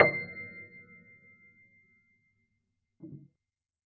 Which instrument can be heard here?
acoustic keyboard